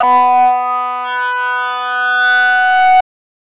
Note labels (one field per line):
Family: voice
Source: synthesizer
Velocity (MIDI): 50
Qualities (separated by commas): bright, distorted